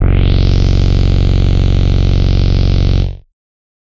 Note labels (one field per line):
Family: bass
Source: synthesizer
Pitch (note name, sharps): F#0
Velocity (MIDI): 25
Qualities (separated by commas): bright, distorted